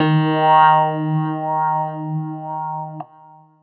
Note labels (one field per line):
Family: keyboard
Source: electronic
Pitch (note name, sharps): D#3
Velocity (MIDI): 25